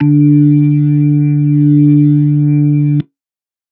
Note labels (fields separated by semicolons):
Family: organ; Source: electronic; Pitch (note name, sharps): D3; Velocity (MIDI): 25